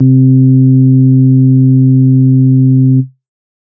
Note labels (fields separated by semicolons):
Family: organ; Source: electronic; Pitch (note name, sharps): C3; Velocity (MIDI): 50; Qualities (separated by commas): dark